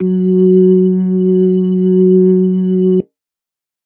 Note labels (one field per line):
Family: organ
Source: electronic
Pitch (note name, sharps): F#3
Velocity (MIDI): 127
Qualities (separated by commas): dark